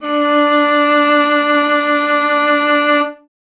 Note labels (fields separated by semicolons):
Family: string; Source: acoustic; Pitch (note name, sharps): D4; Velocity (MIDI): 25; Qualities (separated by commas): reverb